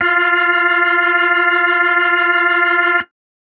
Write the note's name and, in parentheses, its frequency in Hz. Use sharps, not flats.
F4 (349.2 Hz)